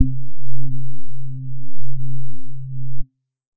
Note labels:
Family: keyboard; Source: electronic; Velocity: 25; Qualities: dark

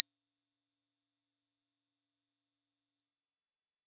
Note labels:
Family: mallet percussion; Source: acoustic; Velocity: 100

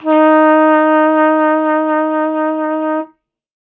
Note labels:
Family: brass; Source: acoustic; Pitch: D#4; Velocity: 25

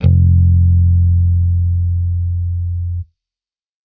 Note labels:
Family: bass; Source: electronic; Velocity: 127

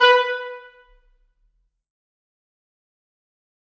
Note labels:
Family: reed; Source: acoustic; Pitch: B4; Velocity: 127; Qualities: fast decay, percussive, reverb

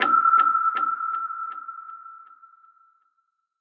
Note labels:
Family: synthesizer lead; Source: synthesizer; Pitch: E6; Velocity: 100; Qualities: non-linear envelope, reverb

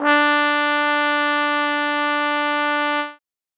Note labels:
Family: brass; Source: acoustic; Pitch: D4; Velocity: 127

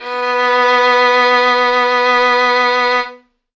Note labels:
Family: string; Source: acoustic; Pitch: B3; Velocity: 25; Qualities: bright, reverb

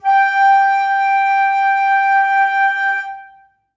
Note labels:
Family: flute; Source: acoustic; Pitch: G5; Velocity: 50; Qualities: reverb

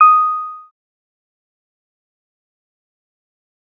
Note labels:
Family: bass; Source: synthesizer; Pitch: D#6; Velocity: 100; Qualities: fast decay, percussive

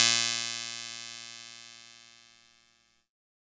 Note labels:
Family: keyboard; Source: electronic; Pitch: A#2; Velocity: 50; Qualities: bright, distorted

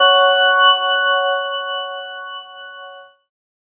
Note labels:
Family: keyboard; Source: synthesizer; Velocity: 25

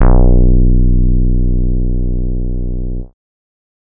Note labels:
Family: bass; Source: synthesizer; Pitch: B0; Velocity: 75; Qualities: dark

